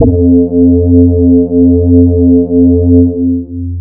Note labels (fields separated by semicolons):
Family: bass; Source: synthesizer; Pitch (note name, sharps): F2; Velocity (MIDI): 50; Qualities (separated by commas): long release